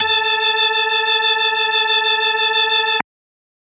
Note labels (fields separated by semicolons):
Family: organ; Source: electronic; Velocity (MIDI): 25